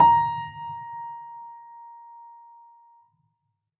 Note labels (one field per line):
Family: keyboard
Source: acoustic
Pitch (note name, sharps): A#5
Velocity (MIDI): 75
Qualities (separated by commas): reverb